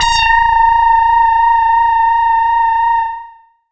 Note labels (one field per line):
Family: bass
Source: synthesizer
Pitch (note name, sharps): A#5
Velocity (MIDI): 75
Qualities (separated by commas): distorted, tempo-synced